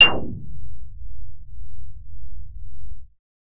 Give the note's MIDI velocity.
75